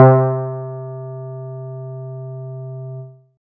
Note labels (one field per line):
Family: guitar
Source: synthesizer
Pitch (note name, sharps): C3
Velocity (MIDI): 127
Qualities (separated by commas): dark